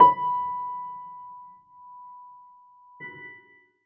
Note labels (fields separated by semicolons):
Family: keyboard; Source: acoustic; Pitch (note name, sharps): B5; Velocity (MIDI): 50; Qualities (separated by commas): reverb